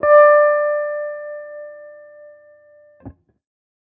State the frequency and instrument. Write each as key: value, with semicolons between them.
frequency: 587.3 Hz; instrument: electronic guitar